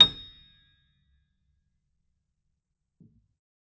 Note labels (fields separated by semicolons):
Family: keyboard; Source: acoustic; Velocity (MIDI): 75; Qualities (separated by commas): fast decay, percussive